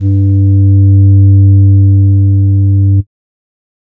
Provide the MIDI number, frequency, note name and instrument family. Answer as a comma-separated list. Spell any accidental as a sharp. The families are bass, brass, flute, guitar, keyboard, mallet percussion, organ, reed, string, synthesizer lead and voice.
43, 98 Hz, G2, flute